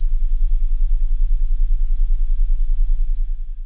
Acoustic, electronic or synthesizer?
synthesizer